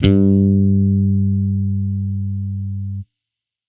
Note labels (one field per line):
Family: bass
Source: electronic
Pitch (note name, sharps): G2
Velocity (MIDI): 100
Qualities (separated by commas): distorted